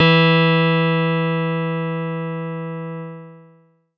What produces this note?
electronic keyboard